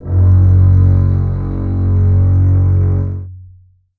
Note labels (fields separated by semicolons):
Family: string; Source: acoustic; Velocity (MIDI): 25; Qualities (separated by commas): long release, reverb